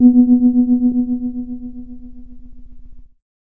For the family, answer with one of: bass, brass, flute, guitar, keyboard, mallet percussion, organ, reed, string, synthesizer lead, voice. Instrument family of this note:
keyboard